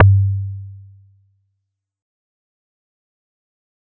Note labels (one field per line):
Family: mallet percussion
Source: acoustic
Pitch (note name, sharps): G2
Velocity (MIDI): 100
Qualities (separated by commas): fast decay